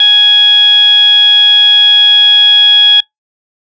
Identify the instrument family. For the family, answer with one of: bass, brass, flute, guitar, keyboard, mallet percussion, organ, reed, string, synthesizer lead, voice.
organ